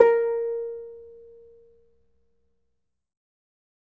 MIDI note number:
70